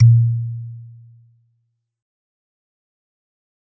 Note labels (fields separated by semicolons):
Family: mallet percussion; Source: acoustic; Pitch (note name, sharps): A#2; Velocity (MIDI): 100; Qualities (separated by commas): dark, fast decay